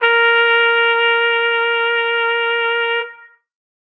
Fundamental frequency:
466.2 Hz